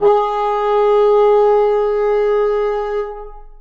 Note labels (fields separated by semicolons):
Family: reed; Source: acoustic; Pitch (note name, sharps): G#4; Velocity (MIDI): 100; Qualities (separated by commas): long release, reverb